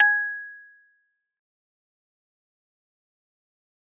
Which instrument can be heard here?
acoustic mallet percussion instrument